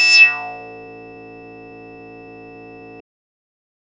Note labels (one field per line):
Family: bass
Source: synthesizer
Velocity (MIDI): 127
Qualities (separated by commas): distorted